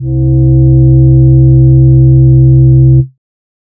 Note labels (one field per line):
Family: voice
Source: synthesizer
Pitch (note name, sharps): C2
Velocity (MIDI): 50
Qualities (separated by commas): dark